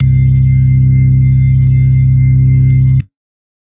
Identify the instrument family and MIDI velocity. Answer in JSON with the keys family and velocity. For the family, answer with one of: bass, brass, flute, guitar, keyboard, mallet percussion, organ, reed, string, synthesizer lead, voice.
{"family": "organ", "velocity": 100}